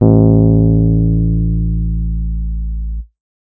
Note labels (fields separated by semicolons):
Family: keyboard; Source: electronic; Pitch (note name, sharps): A1; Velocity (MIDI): 50; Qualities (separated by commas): distorted